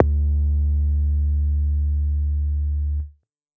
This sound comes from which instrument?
synthesizer bass